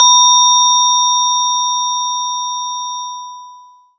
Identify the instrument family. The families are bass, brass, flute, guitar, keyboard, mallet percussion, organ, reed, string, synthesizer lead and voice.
mallet percussion